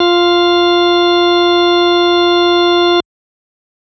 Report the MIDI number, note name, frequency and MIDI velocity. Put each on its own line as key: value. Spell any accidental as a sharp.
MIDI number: 65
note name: F4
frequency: 349.2 Hz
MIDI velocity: 127